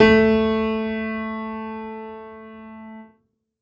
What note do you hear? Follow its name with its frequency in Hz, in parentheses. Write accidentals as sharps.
A3 (220 Hz)